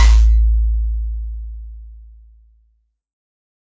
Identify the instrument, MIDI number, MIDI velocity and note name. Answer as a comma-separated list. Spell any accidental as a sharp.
synthesizer keyboard, 33, 100, A1